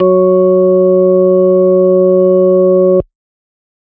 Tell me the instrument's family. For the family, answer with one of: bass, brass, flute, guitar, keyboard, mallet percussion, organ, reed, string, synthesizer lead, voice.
organ